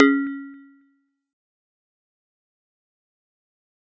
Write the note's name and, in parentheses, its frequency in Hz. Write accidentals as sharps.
C#4 (277.2 Hz)